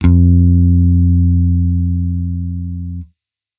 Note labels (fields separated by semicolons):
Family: bass; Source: electronic; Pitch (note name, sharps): F2; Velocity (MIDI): 100